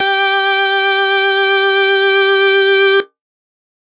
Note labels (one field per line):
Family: organ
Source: electronic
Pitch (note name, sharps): G4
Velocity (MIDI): 127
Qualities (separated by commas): distorted